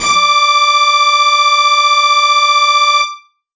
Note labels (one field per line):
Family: guitar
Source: electronic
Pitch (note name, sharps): D6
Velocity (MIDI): 127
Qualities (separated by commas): distorted